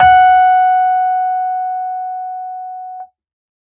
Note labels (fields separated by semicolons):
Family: keyboard; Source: electronic; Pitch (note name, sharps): F#5; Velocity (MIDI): 127